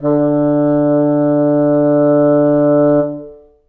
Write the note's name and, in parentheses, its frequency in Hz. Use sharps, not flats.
D3 (146.8 Hz)